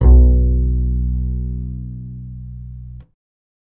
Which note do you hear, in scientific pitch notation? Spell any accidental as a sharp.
B1